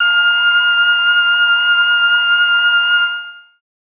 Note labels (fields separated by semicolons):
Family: voice; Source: synthesizer; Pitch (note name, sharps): F6; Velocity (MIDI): 50; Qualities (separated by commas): bright, long release